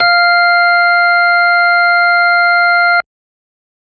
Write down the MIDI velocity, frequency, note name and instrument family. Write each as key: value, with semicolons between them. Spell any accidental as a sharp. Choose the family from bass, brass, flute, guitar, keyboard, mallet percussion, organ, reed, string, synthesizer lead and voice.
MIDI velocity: 50; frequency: 698.5 Hz; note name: F5; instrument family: organ